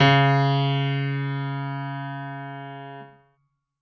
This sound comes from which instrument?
acoustic keyboard